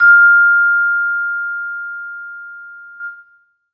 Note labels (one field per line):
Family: mallet percussion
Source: acoustic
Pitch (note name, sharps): F6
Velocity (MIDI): 100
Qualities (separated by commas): reverb